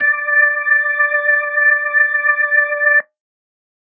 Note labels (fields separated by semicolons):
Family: organ; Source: electronic; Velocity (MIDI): 50